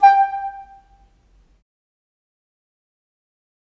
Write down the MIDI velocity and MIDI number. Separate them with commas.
75, 79